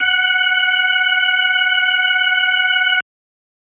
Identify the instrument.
electronic organ